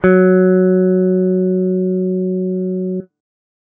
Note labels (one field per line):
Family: guitar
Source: electronic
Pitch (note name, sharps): F#3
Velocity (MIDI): 50